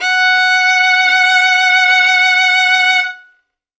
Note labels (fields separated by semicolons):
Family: string; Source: acoustic; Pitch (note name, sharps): F#5; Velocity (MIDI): 75; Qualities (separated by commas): bright